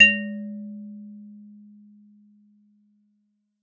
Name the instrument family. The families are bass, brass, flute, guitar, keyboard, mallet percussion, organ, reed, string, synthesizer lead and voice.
mallet percussion